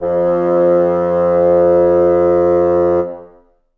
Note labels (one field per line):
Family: reed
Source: acoustic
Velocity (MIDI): 75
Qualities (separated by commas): reverb